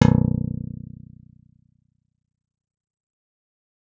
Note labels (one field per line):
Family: guitar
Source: acoustic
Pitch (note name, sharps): B0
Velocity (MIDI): 75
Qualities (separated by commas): fast decay, reverb